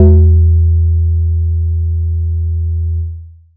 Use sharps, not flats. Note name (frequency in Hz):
E2 (82.41 Hz)